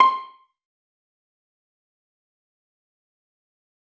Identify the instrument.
acoustic string instrument